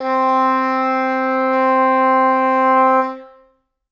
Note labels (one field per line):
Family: reed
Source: acoustic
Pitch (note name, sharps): C4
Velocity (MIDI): 25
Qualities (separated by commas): reverb